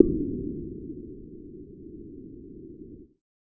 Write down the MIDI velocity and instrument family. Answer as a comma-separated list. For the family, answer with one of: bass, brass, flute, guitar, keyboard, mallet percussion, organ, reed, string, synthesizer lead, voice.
50, bass